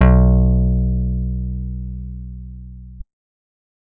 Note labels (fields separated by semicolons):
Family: guitar; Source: acoustic; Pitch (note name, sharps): B1; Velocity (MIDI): 50